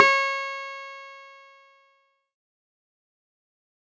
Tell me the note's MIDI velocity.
100